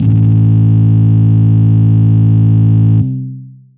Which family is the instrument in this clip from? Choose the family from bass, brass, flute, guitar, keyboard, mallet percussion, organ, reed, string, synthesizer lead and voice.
guitar